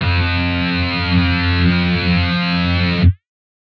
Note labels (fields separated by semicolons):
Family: guitar; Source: electronic; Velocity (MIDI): 100; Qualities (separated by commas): bright, distorted